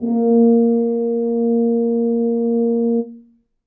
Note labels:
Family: brass; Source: acoustic; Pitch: A#3; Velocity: 50; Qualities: dark, reverb

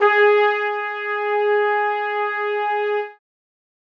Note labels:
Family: brass; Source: acoustic; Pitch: G#4; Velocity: 75; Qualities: reverb

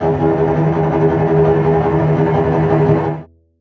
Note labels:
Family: string; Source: acoustic; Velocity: 100; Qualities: non-linear envelope, reverb

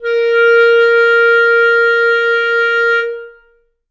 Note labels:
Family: reed; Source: acoustic; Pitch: A#4; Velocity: 100; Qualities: reverb

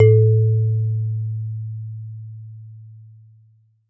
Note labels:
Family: mallet percussion; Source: acoustic; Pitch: A2; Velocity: 127; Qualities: dark, reverb

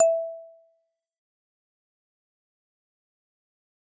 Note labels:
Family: mallet percussion; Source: acoustic; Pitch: E5; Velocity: 100; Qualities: fast decay, percussive

